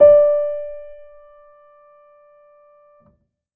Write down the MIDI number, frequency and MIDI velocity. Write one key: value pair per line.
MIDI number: 74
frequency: 587.3 Hz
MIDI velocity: 25